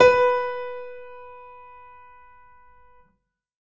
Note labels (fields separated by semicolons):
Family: keyboard; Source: acoustic; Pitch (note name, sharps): B4; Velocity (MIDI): 127; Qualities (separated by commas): reverb